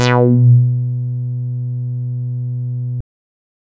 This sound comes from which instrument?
synthesizer bass